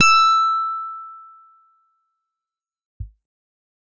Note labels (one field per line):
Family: guitar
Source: electronic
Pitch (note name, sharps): E6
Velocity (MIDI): 75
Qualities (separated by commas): bright, distorted, fast decay